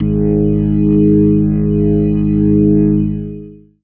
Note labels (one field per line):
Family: organ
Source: electronic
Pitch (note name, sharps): G#1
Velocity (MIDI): 100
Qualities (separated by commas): distorted, long release